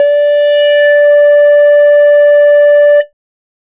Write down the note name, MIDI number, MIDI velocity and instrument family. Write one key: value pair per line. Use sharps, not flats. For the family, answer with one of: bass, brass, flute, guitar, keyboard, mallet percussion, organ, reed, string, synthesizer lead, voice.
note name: D5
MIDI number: 74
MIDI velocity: 127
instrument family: bass